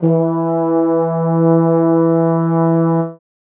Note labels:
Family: brass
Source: acoustic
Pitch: E3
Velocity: 25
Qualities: reverb

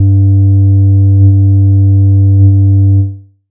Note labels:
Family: bass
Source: synthesizer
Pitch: G2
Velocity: 50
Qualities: dark

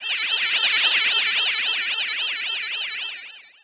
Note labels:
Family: voice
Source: synthesizer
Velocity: 127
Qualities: bright, distorted, long release

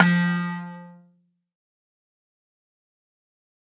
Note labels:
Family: mallet percussion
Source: acoustic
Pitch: F3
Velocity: 25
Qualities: distorted, fast decay, reverb

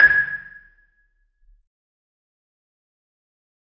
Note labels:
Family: mallet percussion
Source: acoustic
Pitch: G#6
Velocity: 75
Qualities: fast decay, percussive, reverb

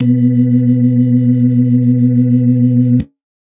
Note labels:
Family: organ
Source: electronic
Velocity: 50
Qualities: dark

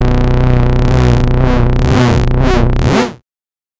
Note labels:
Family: bass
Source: synthesizer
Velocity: 127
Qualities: distorted, non-linear envelope

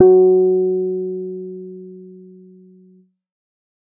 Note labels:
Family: keyboard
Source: electronic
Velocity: 25

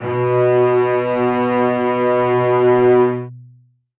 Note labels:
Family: string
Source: acoustic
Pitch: B2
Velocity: 100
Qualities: long release, reverb

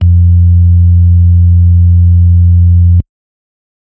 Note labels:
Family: organ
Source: electronic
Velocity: 25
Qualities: dark

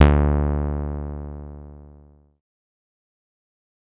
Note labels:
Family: bass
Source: synthesizer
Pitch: D2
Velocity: 50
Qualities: distorted, fast decay

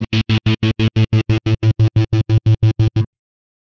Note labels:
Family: guitar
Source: electronic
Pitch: A2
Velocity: 50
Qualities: bright, distorted, tempo-synced

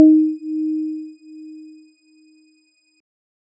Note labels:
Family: keyboard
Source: electronic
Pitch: D#4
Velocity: 100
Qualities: dark

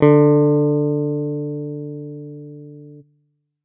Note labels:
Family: guitar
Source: electronic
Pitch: D3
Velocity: 50

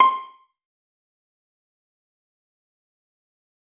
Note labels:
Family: string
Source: acoustic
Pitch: C6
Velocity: 100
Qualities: fast decay, percussive, reverb

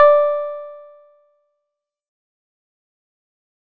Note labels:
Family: guitar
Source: synthesizer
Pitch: D5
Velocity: 100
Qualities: dark, fast decay

